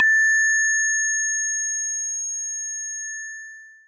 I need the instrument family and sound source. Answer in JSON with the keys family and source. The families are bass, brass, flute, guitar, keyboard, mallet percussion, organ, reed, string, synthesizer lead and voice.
{"family": "mallet percussion", "source": "acoustic"}